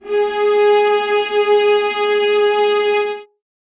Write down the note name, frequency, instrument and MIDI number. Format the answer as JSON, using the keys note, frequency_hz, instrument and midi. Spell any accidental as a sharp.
{"note": "G#4", "frequency_hz": 415.3, "instrument": "acoustic string instrument", "midi": 68}